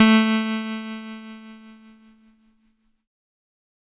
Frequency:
220 Hz